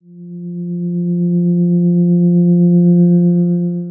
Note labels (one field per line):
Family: guitar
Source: electronic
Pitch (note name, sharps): F3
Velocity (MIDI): 127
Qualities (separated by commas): dark, long release